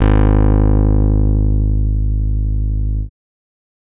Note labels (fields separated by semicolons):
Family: bass; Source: synthesizer; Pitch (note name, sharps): G#1; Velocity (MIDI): 127; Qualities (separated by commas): distorted